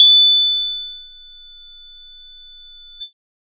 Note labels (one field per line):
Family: bass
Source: synthesizer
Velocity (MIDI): 127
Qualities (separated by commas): bright